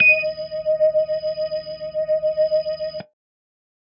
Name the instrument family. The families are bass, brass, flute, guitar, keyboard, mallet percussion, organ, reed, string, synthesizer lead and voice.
organ